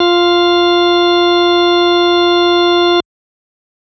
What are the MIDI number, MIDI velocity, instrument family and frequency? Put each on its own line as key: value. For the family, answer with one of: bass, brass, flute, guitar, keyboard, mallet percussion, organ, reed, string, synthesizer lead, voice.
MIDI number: 65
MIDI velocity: 100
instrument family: organ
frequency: 349.2 Hz